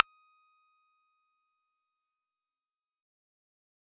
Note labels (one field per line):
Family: bass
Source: synthesizer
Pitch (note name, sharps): D#6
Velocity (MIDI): 25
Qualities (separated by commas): fast decay, percussive